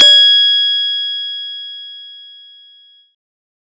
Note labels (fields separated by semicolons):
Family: bass; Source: synthesizer; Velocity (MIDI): 127